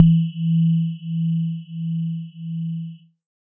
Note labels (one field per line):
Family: synthesizer lead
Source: synthesizer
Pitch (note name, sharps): E3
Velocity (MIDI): 25